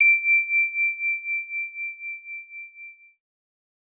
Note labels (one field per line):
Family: keyboard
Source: electronic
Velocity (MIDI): 25